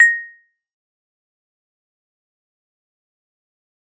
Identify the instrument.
acoustic mallet percussion instrument